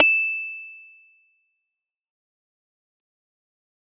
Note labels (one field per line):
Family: keyboard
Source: electronic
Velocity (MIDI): 127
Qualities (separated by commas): fast decay